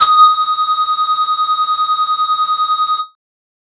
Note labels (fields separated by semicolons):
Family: flute; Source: synthesizer; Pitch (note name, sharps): D#6; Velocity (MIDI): 100; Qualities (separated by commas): distorted